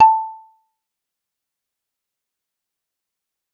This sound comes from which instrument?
synthesizer bass